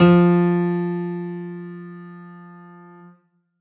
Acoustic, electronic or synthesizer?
acoustic